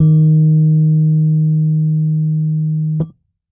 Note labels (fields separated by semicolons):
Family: keyboard; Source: electronic; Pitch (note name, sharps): D#3; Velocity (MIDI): 50; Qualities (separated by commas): dark